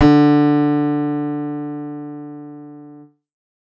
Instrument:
synthesizer keyboard